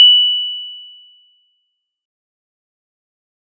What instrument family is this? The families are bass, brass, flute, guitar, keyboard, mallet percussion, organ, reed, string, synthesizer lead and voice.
mallet percussion